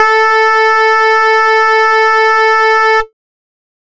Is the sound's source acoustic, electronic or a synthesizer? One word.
synthesizer